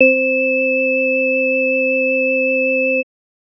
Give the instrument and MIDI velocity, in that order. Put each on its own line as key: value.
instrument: electronic organ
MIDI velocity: 25